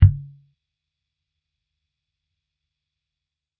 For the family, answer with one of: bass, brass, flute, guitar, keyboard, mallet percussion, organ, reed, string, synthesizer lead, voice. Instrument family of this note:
bass